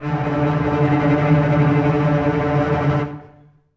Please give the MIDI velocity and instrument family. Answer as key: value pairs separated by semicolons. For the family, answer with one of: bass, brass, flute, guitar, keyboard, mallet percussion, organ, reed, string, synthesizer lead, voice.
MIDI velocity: 75; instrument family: string